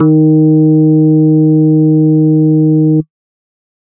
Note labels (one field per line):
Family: organ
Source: electronic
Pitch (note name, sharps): D#3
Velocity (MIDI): 75